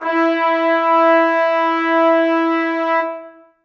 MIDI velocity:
100